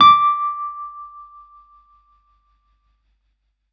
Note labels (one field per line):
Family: keyboard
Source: electronic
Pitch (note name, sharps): D6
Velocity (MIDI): 127